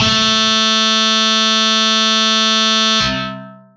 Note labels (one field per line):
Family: guitar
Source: electronic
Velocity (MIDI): 75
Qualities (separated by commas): bright, distorted, long release